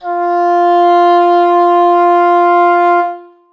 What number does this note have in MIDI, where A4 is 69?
65